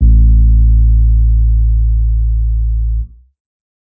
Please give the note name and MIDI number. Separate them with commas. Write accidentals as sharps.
A1, 33